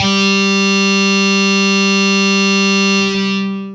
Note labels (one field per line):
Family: guitar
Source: electronic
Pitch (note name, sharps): G3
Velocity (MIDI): 100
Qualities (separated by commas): bright, distorted, long release